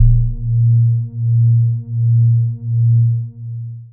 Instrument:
synthesizer bass